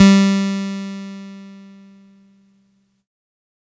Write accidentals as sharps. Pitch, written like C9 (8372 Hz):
G3 (196 Hz)